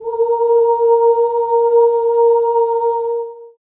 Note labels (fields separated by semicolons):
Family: voice; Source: acoustic; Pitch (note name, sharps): A#4; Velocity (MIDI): 75; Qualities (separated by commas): long release, reverb